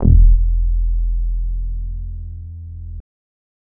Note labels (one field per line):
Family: bass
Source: synthesizer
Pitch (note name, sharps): E1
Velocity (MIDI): 25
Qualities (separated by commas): dark, distorted